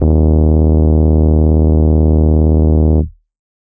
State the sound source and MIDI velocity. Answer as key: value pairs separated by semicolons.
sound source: electronic; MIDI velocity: 127